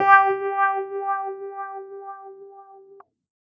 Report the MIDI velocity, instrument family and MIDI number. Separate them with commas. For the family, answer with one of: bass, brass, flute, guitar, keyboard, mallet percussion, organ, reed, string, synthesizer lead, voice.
50, keyboard, 67